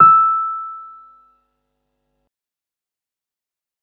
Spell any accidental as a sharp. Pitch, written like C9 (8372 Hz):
E6 (1319 Hz)